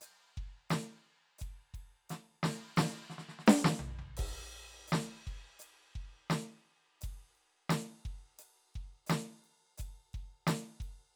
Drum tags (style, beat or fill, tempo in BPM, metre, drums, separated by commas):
rock, beat, 86 BPM, 4/4, crash, ride, hi-hat pedal, snare, floor tom, kick